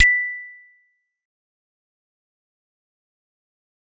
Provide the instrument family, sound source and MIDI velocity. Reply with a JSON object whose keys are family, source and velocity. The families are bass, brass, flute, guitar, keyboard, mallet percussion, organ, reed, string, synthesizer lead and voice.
{"family": "mallet percussion", "source": "acoustic", "velocity": 50}